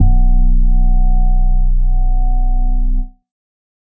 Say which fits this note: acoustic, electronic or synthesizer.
electronic